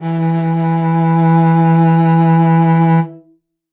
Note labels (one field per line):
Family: string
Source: acoustic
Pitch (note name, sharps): E3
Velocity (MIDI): 50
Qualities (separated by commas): reverb